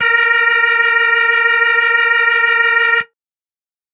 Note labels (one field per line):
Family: organ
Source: electronic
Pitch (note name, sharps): A#4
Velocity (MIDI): 75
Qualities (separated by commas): distorted